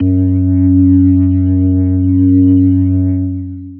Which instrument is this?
electronic organ